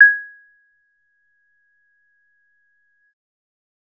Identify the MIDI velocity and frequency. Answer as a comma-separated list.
127, 1661 Hz